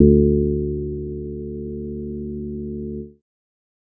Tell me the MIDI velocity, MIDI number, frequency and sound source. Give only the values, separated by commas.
50, 38, 73.42 Hz, synthesizer